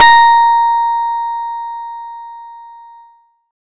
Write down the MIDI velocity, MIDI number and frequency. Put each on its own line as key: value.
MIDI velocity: 100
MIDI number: 82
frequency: 932.3 Hz